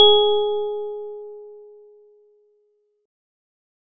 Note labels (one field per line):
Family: organ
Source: electronic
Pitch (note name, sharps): G#4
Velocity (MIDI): 100